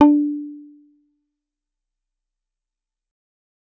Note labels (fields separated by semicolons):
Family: bass; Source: synthesizer; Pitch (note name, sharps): D4; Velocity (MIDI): 25; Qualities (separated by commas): fast decay, percussive